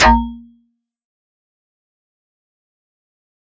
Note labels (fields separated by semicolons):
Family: mallet percussion; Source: acoustic; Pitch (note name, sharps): A#1; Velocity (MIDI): 127; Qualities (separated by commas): fast decay, percussive